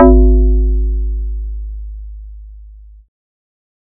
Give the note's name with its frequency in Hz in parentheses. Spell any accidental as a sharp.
G#1 (51.91 Hz)